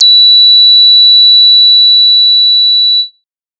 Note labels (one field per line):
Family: bass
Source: synthesizer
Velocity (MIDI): 100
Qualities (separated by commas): bright, distorted